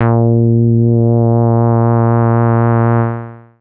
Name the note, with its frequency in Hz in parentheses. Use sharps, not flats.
A#2 (116.5 Hz)